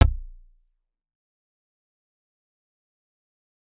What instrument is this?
electronic guitar